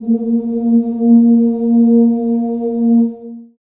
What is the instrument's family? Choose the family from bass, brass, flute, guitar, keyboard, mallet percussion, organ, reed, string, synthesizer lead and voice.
voice